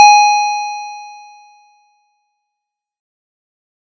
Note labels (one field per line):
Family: keyboard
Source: electronic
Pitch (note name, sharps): G#5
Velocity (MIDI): 100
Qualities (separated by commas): distorted, fast decay